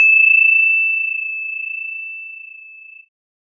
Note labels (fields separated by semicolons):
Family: keyboard; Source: electronic; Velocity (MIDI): 100; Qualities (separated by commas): bright, multiphonic